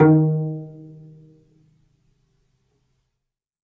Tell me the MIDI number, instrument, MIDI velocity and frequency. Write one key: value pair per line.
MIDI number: 51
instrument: acoustic string instrument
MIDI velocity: 100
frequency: 155.6 Hz